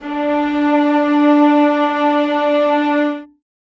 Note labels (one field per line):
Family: string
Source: acoustic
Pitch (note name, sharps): D4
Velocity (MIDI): 25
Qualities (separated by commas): reverb